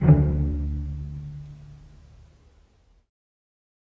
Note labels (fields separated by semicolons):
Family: string; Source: acoustic; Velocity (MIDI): 50; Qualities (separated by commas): dark, reverb